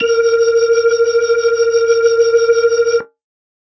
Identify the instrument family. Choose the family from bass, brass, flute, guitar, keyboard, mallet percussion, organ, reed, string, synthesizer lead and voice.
organ